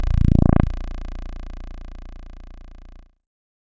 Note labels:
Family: keyboard; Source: synthesizer; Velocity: 25; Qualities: bright, distorted

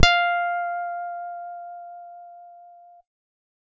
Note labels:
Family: guitar; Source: electronic; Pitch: F5; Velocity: 50

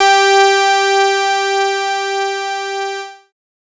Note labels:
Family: bass; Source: synthesizer; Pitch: G4; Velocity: 50; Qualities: bright, distorted

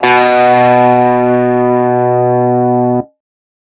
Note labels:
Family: guitar; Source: electronic; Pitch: B2; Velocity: 100; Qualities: distorted

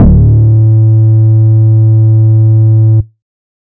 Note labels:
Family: bass; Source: synthesizer; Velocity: 50; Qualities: distorted

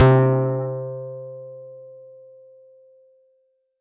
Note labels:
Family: guitar; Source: electronic; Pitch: C3; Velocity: 75

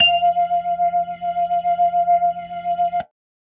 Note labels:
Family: organ; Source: electronic; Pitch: F5; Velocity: 25

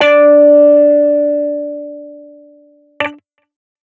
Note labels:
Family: guitar; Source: electronic; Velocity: 127; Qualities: distorted

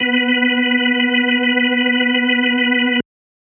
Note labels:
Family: organ; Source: electronic; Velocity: 100

